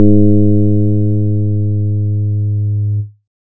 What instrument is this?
electronic keyboard